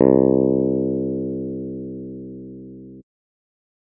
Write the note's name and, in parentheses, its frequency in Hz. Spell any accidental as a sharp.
C2 (65.41 Hz)